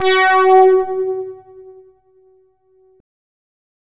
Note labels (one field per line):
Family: bass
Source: synthesizer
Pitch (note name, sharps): F#4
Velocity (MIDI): 127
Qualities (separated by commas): bright, distorted